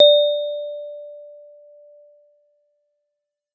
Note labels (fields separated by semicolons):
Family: mallet percussion; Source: acoustic; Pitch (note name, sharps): D5; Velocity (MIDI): 100